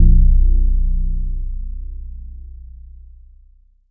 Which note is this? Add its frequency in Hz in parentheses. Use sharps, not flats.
B0 (30.87 Hz)